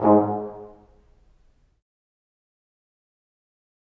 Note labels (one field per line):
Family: brass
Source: acoustic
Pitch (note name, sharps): G#2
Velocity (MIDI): 50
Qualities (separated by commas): dark, fast decay, reverb